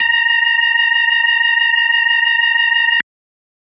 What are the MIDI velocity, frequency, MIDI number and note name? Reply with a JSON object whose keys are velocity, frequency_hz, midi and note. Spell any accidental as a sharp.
{"velocity": 25, "frequency_hz": 932.3, "midi": 82, "note": "A#5"}